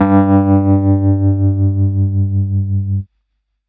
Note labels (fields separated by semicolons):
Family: keyboard; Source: electronic; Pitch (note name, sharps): G2; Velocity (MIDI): 100; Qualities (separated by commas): distorted